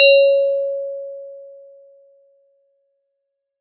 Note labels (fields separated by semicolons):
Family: mallet percussion; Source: acoustic; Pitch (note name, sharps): C#5; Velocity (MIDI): 127